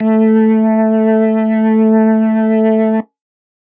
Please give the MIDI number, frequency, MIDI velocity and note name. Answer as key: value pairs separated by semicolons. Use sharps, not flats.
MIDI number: 57; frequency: 220 Hz; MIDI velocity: 100; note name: A3